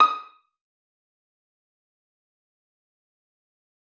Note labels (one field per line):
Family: string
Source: acoustic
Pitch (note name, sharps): D#6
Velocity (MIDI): 127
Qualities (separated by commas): fast decay, percussive, reverb